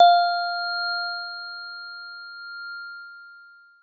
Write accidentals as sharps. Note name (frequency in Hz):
F5 (698.5 Hz)